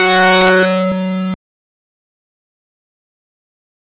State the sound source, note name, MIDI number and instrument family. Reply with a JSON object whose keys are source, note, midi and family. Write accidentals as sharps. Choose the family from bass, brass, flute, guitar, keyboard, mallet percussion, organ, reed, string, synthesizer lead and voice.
{"source": "synthesizer", "note": "F#3", "midi": 54, "family": "bass"}